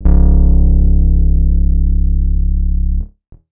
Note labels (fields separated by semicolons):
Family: guitar; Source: acoustic; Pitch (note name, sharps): C#1; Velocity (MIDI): 127; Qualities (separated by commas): dark